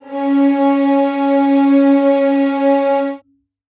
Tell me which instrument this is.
acoustic string instrument